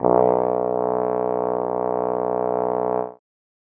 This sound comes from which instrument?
acoustic brass instrument